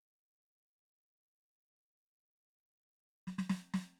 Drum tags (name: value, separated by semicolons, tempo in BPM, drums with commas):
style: rock; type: fill; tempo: 60 BPM; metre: 4/4; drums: snare